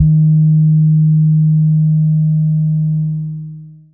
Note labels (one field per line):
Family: bass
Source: synthesizer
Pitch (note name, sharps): D#3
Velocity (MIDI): 25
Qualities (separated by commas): long release